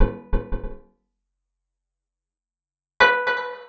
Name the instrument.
acoustic guitar